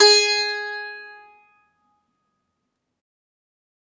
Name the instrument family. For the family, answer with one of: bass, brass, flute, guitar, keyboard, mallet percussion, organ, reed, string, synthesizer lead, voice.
guitar